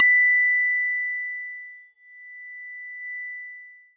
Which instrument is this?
acoustic mallet percussion instrument